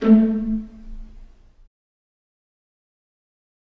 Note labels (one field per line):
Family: string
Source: acoustic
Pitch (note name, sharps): A3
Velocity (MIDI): 25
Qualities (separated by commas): dark, fast decay, reverb